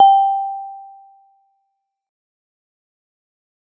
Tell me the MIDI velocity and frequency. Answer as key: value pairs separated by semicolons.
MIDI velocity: 25; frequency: 784 Hz